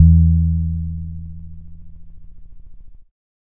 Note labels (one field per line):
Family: keyboard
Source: electronic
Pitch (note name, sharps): E2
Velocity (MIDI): 50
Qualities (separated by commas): dark